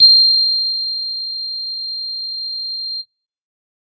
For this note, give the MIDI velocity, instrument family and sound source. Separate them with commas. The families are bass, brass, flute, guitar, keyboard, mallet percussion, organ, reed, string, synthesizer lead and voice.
25, bass, synthesizer